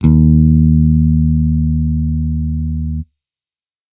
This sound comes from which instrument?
electronic bass